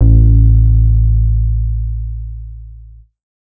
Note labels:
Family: bass; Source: synthesizer; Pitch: A1; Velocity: 25; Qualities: distorted

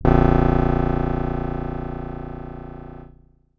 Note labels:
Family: guitar; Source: acoustic; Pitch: A#0; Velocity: 75; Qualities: bright, distorted

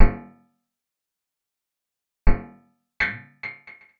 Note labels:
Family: guitar; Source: acoustic; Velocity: 100; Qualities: percussive, reverb

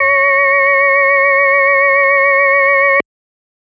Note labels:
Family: organ; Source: electronic; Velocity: 25; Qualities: multiphonic

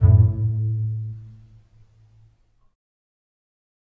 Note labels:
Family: string; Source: acoustic; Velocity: 25; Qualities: dark, reverb

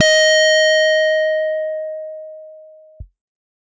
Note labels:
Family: guitar; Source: electronic; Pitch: D#5; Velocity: 100; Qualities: bright, distorted

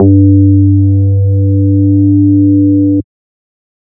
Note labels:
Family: bass; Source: synthesizer; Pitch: G2; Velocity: 127

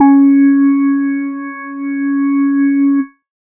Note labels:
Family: organ; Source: electronic; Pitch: C#4; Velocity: 100

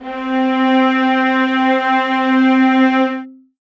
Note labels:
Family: string; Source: acoustic; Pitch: C4; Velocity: 50; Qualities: reverb

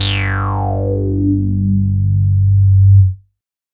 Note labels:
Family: bass; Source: synthesizer; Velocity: 50; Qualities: bright, distorted, non-linear envelope

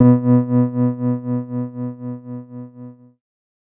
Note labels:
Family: keyboard; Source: electronic; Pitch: B2; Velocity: 75; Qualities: dark

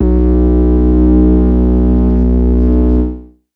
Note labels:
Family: synthesizer lead; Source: synthesizer; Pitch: B1; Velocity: 127; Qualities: distorted, multiphonic, non-linear envelope

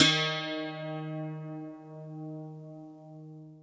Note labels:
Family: guitar; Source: acoustic; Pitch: D#3; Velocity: 50; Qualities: reverb

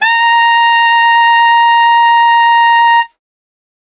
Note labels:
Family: reed; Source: acoustic; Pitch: A#5; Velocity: 100; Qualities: bright

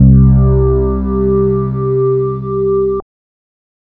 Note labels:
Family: bass; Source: synthesizer; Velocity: 75; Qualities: distorted, multiphonic

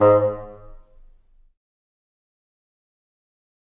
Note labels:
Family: reed; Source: acoustic; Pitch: G#2; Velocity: 75; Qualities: fast decay, percussive, reverb

